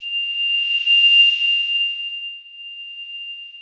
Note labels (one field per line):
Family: mallet percussion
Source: electronic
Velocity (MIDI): 100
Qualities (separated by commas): bright, long release, non-linear envelope